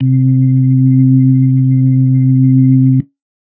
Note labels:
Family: organ; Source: electronic; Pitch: C3; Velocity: 25; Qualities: dark

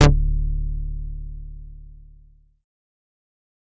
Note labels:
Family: bass; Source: synthesizer; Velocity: 50; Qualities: distorted, fast decay

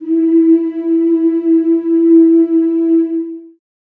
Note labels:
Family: voice; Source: acoustic; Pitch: E4; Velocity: 25; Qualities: long release, reverb

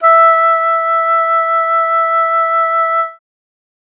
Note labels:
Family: reed; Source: acoustic; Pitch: E5; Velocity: 25; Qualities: bright

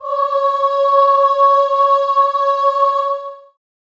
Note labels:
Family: voice; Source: acoustic; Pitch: C#5; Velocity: 127; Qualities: long release, reverb

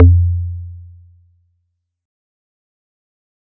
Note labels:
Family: mallet percussion; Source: acoustic; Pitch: F2; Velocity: 50; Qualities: dark, fast decay

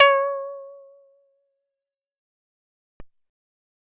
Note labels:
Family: bass; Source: synthesizer; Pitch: C#5; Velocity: 127; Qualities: fast decay

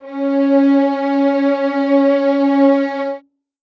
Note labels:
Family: string; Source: acoustic; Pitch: C#4; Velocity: 75; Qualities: reverb

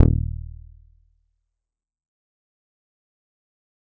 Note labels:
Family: bass; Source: synthesizer; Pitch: D#1; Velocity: 100; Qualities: dark, distorted, fast decay, percussive

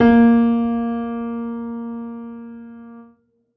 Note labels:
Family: keyboard; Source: acoustic; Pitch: A#3; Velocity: 75; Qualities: reverb

